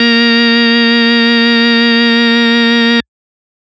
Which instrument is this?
electronic organ